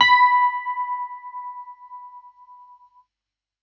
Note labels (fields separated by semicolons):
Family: keyboard; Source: electronic; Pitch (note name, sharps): B5; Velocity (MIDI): 127